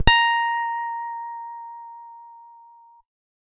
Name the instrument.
electronic guitar